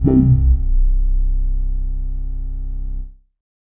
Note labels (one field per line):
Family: bass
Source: synthesizer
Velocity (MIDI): 25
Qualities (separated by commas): distorted, non-linear envelope